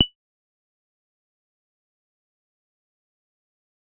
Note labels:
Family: bass; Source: synthesizer; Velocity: 25; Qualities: fast decay, percussive

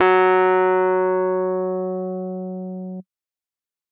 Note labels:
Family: keyboard; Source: electronic; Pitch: F#3; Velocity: 127; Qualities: distorted

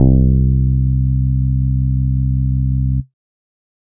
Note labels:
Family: bass; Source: synthesizer; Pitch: C2; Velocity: 100

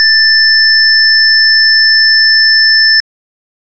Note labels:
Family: organ; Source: electronic; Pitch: A6; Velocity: 127; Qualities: bright

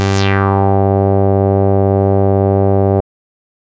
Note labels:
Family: bass; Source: synthesizer; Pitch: G2; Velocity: 127; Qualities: distorted

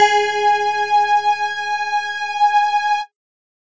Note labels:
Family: mallet percussion; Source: electronic; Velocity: 50

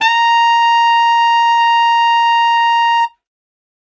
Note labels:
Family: reed; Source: acoustic; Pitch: A#5; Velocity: 127; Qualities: bright

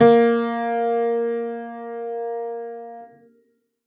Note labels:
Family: keyboard; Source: acoustic; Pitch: A#3; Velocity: 127; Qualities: reverb

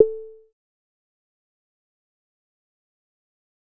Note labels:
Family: bass; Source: synthesizer; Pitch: A4; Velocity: 25; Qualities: fast decay, percussive

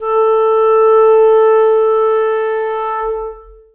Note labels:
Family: reed; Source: acoustic; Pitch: A4; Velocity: 50; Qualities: long release, reverb

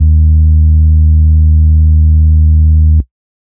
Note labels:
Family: organ; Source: electronic; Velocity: 50; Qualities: distorted

